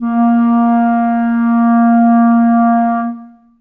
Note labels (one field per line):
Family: reed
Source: acoustic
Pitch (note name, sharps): A#3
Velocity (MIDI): 25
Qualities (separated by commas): dark, reverb